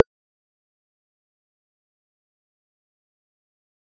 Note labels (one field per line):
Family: mallet percussion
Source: electronic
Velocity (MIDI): 50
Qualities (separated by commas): fast decay, percussive